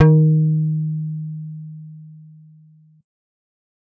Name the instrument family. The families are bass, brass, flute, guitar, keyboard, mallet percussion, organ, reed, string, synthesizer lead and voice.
bass